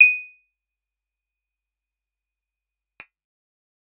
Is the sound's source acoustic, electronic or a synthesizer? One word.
acoustic